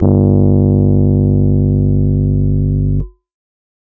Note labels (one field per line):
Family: keyboard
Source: electronic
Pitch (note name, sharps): G1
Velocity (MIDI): 50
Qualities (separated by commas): distorted